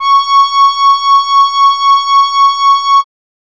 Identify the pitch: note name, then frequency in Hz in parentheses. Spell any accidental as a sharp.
C#6 (1109 Hz)